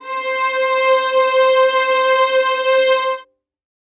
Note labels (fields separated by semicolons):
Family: string; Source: acoustic; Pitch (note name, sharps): C5; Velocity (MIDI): 100; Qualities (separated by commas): reverb